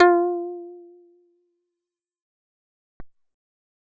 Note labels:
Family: bass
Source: synthesizer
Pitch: F4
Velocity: 127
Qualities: fast decay

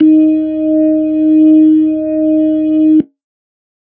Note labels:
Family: organ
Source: electronic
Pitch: D#4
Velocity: 75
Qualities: dark

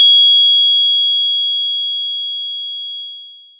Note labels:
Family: mallet percussion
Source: electronic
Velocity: 25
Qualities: bright, long release, multiphonic

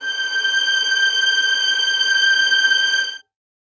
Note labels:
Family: string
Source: acoustic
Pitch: G6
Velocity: 100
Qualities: reverb

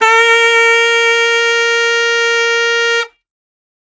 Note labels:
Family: reed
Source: acoustic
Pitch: A#4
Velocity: 127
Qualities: bright

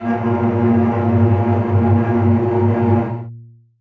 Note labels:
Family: string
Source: acoustic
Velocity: 50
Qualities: bright, long release, non-linear envelope, reverb

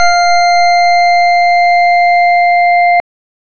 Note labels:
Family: organ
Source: electronic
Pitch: F5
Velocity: 100

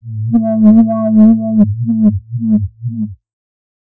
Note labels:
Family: bass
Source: synthesizer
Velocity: 25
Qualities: distorted, non-linear envelope

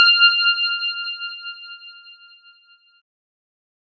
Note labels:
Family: keyboard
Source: electronic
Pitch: F6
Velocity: 100

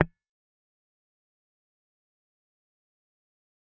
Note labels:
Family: guitar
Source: electronic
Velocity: 25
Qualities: fast decay, percussive

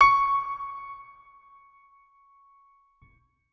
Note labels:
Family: organ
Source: electronic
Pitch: C#6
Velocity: 127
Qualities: reverb

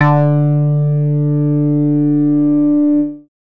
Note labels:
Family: bass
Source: synthesizer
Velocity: 25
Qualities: distorted

